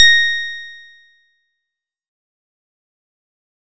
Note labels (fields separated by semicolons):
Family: guitar; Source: synthesizer; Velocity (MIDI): 127; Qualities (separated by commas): bright, fast decay